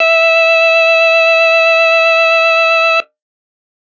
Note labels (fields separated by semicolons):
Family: organ; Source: electronic; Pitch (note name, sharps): E5; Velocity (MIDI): 50